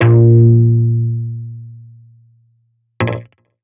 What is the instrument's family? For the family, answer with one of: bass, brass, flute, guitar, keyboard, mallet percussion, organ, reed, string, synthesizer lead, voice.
guitar